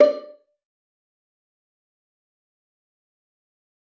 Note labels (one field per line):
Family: string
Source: acoustic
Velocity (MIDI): 25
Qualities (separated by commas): fast decay, percussive, reverb